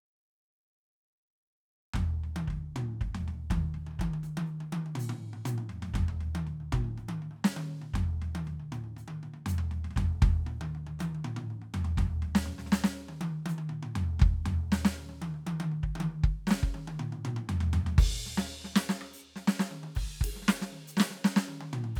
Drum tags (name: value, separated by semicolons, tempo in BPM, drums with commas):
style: rock; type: beat; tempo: 120 BPM; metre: 4/4; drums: crash, ride, open hi-hat, hi-hat pedal, snare, cross-stick, high tom, mid tom, floor tom, kick